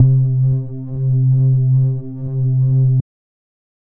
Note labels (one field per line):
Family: bass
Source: synthesizer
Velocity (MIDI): 25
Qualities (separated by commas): dark